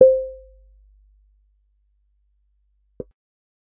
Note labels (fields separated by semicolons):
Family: bass; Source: synthesizer; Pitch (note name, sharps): C5; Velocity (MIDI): 50; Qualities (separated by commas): percussive